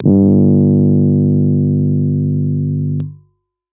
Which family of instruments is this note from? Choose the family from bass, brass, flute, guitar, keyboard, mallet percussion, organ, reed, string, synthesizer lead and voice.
keyboard